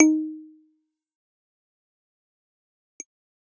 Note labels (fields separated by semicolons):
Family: keyboard; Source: electronic; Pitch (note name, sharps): D#4; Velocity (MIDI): 50; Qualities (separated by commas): fast decay, percussive